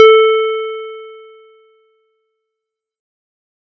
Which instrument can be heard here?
electronic keyboard